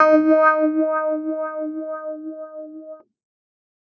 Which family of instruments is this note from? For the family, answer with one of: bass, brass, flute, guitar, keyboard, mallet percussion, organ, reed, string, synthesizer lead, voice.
keyboard